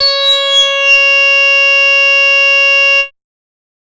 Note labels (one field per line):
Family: bass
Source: synthesizer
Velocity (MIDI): 75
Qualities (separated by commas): bright, distorted, multiphonic